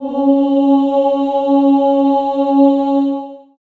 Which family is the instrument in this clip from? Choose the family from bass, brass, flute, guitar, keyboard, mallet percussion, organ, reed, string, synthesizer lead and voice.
voice